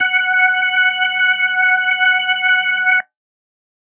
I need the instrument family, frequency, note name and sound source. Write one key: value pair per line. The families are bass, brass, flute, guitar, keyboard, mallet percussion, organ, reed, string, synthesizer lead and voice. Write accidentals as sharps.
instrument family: organ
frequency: 740 Hz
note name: F#5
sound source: electronic